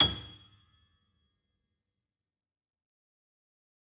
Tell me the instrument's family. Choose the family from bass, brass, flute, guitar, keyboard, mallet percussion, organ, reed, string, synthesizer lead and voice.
keyboard